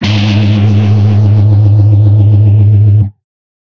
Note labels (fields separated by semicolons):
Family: guitar; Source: electronic; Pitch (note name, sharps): G#2; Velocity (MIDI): 75; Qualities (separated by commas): bright, distorted